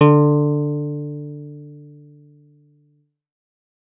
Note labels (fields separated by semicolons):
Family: guitar; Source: electronic; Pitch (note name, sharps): D3; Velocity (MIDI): 100